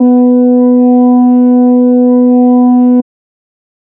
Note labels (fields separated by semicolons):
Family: organ; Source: electronic; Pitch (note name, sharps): B3; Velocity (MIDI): 25; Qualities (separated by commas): dark